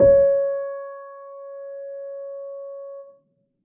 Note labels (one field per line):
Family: keyboard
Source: acoustic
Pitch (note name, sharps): C#5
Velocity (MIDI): 25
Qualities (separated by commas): dark, reverb